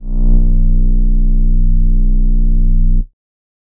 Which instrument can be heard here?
synthesizer bass